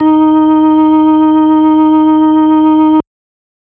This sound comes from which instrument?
electronic organ